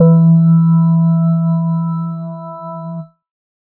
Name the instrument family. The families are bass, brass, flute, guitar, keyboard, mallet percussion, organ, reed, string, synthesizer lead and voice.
organ